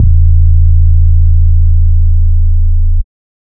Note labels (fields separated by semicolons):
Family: bass; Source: synthesizer; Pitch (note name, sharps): A0; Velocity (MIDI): 127; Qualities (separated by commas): dark